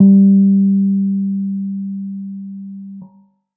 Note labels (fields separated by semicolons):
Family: keyboard; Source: electronic; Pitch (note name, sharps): G3; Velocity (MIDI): 25